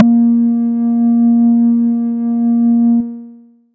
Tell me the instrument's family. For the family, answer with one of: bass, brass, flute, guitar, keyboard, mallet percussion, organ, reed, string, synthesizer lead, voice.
bass